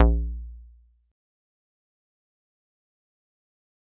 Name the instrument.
acoustic mallet percussion instrument